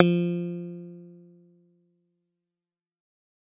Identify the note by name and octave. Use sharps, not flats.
F3